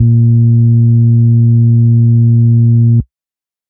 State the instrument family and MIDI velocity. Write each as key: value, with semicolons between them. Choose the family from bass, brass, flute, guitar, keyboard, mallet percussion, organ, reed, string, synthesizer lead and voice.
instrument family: organ; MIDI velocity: 50